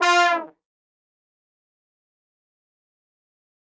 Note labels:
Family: brass; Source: acoustic; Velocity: 25; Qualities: bright, fast decay, percussive, reverb

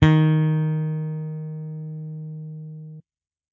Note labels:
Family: bass; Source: electronic; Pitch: D#3; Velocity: 127

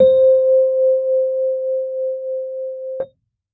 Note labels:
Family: keyboard; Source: electronic; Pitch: C5; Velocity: 50

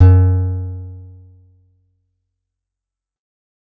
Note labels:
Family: guitar; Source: acoustic; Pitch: F#2; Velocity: 75; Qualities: fast decay

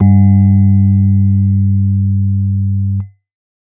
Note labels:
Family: keyboard; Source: electronic; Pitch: G2; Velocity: 25

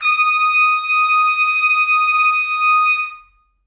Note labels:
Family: brass; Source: acoustic; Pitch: D#6; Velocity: 50; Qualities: reverb

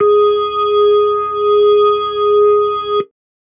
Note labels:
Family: keyboard; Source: electronic; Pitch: G#4; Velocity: 127

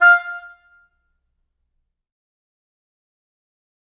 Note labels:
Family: reed; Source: acoustic; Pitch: F5; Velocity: 127; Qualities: fast decay, percussive, reverb

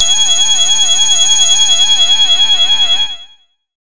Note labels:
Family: bass; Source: synthesizer; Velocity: 127; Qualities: bright, distorted

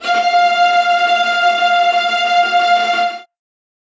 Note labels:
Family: string; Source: acoustic; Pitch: F5; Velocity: 100; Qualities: bright, non-linear envelope, reverb

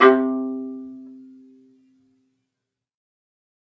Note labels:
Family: string; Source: acoustic; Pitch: C3; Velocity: 75; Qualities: fast decay, reverb

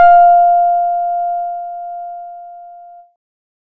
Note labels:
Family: keyboard; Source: electronic; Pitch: F5; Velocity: 50

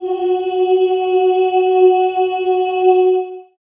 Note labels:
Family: voice; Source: acoustic; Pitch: F#4; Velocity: 75; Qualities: long release, reverb

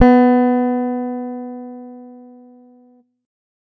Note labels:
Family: guitar; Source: electronic; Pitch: B3; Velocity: 25

